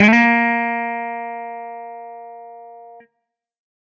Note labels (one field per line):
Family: guitar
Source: electronic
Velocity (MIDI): 127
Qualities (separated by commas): distorted